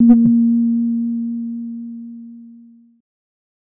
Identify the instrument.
synthesizer bass